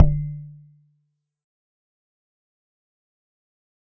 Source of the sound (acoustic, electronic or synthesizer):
electronic